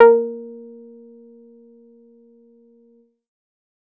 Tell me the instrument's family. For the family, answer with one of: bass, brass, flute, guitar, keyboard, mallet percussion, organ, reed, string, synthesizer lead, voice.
bass